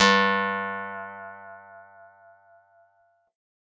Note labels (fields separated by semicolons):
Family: guitar; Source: acoustic; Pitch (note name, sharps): G2; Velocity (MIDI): 100; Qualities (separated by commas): bright